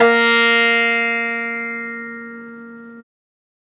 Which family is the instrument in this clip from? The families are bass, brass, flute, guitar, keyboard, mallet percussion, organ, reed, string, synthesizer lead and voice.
guitar